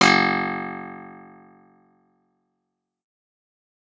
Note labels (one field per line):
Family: guitar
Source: acoustic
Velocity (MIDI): 127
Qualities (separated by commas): bright, fast decay